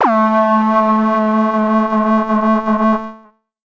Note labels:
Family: synthesizer lead; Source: synthesizer; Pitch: A3; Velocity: 25; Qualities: distorted, multiphonic, non-linear envelope

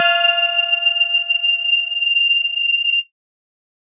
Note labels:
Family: mallet percussion; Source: electronic; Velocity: 50

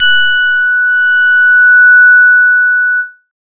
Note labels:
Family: bass; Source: synthesizer; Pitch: F#6; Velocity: 127; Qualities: bright, distorted

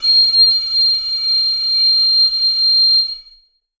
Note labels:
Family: flute; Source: acoustic; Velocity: 50; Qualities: bright, reverb

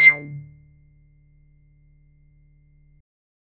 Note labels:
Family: bass; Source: synthesizer; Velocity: 75; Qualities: percussive

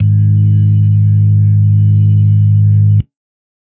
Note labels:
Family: organ; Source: electronic; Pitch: G#1; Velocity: 75; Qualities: dark

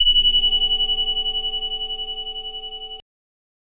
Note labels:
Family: bass; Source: synthesizer; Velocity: 100; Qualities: bright, distorted, multiphonic

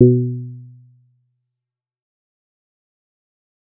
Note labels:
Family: bass; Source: synthesizer; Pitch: B2; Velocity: 25; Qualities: dark, fast decay, percussive

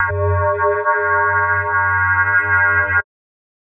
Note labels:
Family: mallet percussion; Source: electronic; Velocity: 100; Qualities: multiphonic, non-linear envelope

